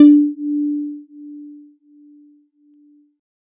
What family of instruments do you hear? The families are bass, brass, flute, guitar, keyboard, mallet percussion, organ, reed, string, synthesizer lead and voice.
keyboard